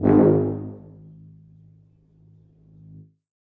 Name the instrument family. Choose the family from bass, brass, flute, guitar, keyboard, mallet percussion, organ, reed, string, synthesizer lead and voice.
brass